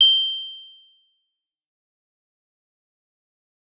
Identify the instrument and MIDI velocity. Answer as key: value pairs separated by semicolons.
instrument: electronic guitar; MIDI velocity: 127